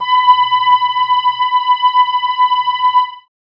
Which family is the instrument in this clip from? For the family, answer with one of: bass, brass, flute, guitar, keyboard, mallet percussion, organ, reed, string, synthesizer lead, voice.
keyboard